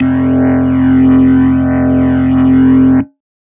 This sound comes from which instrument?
electronic organ